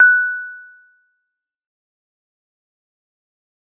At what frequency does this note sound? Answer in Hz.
1480 Hz